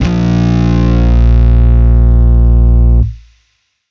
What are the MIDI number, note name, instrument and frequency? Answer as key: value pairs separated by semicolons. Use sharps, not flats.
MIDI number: 34; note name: A#1; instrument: electronic bass; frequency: 58.27 Hz